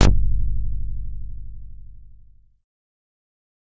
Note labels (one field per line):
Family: bass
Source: synthesizer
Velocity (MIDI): 25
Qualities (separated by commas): distorted